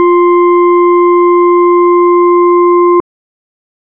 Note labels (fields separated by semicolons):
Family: organ; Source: electronic; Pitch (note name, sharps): F4; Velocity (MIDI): 127